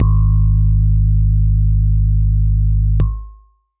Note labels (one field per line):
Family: keyboard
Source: electronic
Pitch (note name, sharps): G#1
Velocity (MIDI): 75